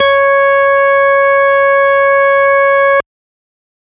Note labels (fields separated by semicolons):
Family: organ; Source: electronic; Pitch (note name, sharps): C#5; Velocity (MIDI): 127